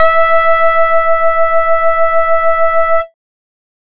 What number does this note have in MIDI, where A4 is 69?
76